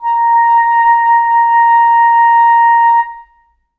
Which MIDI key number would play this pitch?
82